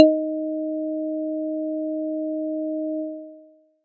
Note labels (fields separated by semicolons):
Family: mallet percussion; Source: acoustic; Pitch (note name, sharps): D#4; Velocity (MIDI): 25